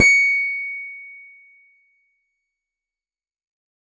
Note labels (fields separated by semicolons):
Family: keyboard; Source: electronic; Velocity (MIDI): 75; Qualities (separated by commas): fast decay